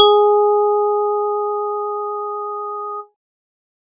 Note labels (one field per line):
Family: organ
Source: electronic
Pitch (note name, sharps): G#4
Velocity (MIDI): 100